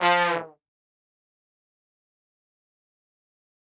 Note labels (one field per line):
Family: brass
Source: acoustic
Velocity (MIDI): 100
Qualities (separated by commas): bright, fast decay, percussive, reverb